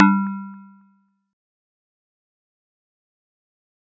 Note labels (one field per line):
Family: mallet percussion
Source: acoustic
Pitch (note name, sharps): G3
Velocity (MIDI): 50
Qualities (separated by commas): fast decay, percussive